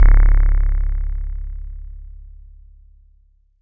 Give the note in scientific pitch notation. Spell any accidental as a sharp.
C#1